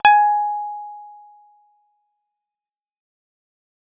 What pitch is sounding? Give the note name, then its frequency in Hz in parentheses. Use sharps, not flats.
G#5 (830.6 Hz)